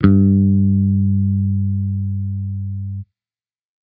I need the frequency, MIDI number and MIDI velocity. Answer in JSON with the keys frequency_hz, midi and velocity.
{"frequency_hz": 98, "midi": 43, "velocity": 127}